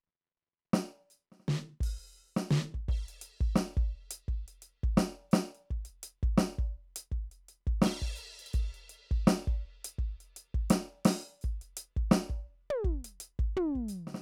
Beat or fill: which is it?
beat